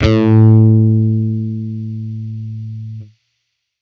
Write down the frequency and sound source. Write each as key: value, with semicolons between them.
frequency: 110 Hz; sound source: electronic